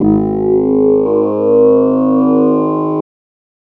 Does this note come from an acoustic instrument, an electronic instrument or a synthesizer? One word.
synthesizer